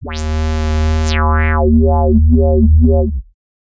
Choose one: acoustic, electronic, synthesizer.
synthesizer